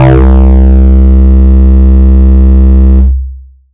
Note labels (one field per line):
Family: bass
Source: synthesizer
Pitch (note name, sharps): C2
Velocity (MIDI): 127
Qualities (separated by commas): bright, distorted, long release